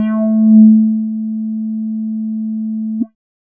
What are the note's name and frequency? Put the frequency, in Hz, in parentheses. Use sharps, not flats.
A3 (220 Hz)